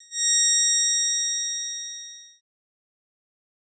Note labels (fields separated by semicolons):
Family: bass; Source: synthesizer; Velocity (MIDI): 127; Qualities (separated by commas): bright, distorted, fast decay